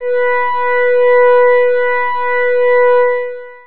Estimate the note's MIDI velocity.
127